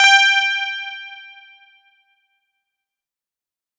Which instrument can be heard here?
electronic guitar